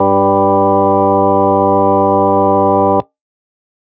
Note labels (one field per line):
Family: organ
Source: electronic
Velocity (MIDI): 127